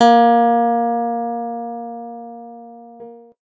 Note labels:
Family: guitar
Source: electronic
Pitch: A#3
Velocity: 127

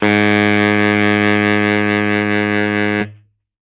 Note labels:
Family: reed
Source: acoustic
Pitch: G#2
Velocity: 100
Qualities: bright

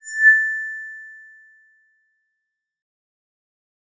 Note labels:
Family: mallet percussion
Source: electronic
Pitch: A6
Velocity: 127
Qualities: bright, fast decay

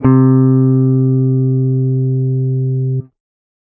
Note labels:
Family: guitar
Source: electronic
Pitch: C3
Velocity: 50

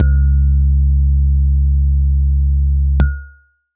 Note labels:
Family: keyboard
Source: electronic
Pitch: C#2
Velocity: 50

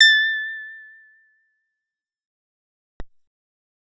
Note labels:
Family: bass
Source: synthesizer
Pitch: A6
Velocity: 25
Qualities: fast decay

